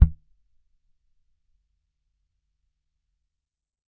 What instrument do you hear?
electronic bass